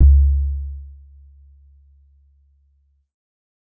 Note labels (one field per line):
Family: keyboard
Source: electronic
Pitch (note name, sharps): C#2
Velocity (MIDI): 25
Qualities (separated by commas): dark